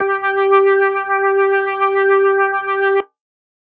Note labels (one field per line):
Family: organ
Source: electronic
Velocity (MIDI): 50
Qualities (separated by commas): distorted